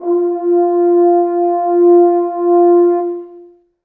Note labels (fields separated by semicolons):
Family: brass; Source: acoustic; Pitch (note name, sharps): F4; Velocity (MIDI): 25; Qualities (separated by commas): long release, reverb